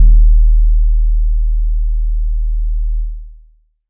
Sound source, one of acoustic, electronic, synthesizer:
acoustic